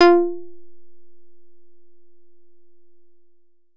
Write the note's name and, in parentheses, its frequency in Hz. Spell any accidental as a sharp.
F4 (349.2 Hz)